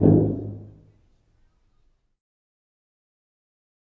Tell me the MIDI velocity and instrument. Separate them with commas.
50, acoustic brass instrument